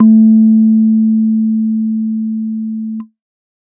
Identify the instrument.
electronic keyboard